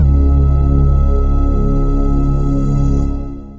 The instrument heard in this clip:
synthesizer lead